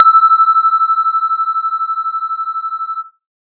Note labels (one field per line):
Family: synthesizer lead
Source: synthesizer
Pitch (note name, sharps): E6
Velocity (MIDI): 100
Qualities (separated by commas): distorted